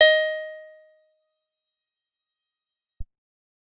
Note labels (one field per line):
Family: guitar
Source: acoustic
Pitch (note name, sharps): D#5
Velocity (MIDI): 100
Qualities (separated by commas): percussive